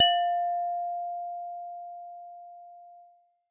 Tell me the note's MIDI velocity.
127